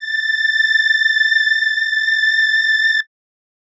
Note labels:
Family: reed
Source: acoustic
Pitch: A6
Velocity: 100

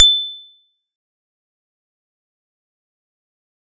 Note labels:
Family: mallet percussion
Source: acoustic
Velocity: 75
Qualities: bright, fast decay, percussive

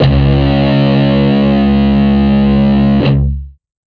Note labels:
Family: guitar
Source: electronic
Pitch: C#2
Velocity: 75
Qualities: distorted, long release

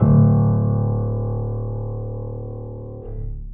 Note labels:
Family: keyboard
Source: acoustic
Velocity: 75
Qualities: reverb

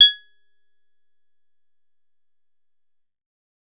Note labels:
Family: bass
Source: synthesizer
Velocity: 100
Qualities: percussive

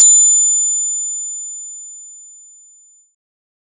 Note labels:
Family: bass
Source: synthesizer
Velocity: 100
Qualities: bright

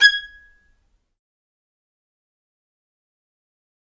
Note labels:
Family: string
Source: acoustic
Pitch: G#6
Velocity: 25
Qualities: fast decay, percussive, reverb

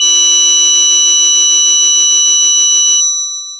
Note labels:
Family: mallet percussion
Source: electronic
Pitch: B5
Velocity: 75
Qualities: bright, long release

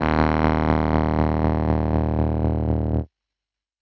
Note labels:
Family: keyboard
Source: electronic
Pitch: D#1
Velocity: 127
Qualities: distorted, tempo-synced

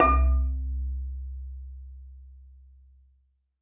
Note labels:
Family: mallet percussion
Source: acoustic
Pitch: C2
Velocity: 75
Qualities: dark, reverb

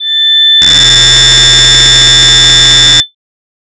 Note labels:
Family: voice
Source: synthesizer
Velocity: 127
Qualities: bright

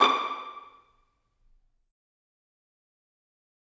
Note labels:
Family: string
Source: acoustic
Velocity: 75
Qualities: fast decay, percussive, reverb

